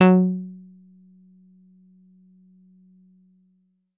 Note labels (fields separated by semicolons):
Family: guitar; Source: synthesizer; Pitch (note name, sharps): F#3; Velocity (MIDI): 127; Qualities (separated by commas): percussive